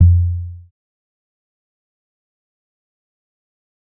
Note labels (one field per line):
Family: bass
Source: synthesizer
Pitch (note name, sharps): F2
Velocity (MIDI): 127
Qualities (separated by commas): dark, fast decay, percussive